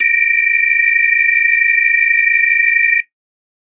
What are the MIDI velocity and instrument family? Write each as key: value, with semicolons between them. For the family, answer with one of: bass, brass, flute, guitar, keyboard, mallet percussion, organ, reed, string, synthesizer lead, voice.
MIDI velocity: 25; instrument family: organ